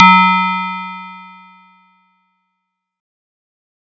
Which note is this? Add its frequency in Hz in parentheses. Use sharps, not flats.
F#3 (185 Hz)